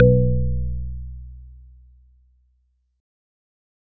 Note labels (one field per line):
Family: organ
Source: electronic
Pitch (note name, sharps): B1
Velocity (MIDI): 100